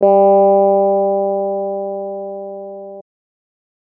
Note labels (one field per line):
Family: keyboard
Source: electronic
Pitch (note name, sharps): G3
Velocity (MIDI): 25